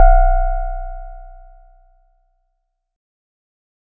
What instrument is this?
acoustic mallet percussion instrument